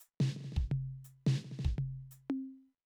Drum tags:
New Orleans funk, fill, 84 BPM, 4/4, hi-hat pedal, snare, high tom, floor tom, kick

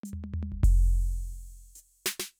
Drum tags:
hip-hop, fill, 100 BPM, 4/4, crash, hi-hat pedal, snare, mid tom, floor tom, kick

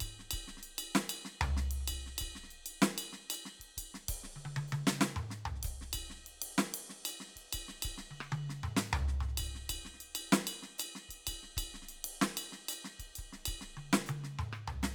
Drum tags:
Afro-Cuban, beat, 128 BPM, 4/4, ride, ride bell, hi-hat pedal, snare, cross-stick, high tom, mid tom, floor tom, kick

